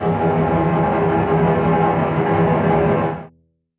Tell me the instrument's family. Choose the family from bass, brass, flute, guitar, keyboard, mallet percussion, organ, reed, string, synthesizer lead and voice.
string